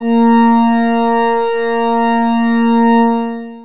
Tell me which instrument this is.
electronic organ